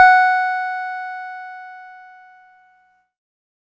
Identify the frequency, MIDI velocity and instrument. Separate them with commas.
740 Hz, 75, electronic keyboard